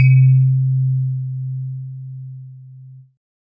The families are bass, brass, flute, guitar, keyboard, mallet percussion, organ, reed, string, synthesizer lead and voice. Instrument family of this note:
keyboard